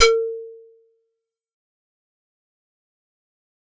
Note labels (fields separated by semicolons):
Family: keyboard; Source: acoustic; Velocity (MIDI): 127; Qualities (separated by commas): fast decay, percussive